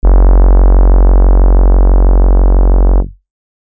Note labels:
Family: keyboard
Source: electronic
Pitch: F#1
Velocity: 127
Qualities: dark

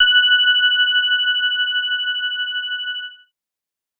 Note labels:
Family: bass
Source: synthesizer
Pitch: F#6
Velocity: 127

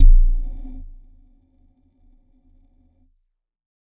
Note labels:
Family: mallet percussion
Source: electronic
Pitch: A#0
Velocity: 75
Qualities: dark, non-linear envelope

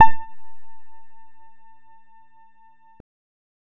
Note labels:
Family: bass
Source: synthesizer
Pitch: A5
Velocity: 25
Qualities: distorted

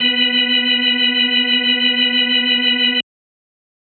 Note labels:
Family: organ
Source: electronic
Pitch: B3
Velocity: 50

